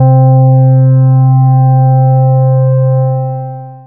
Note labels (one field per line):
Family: bass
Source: synthesizer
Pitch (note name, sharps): C3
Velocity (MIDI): 75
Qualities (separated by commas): long release